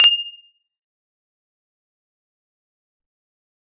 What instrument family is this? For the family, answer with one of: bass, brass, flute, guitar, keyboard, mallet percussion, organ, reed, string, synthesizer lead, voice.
guitar